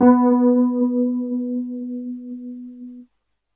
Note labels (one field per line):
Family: keyboard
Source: electronic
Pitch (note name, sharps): B3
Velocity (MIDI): 75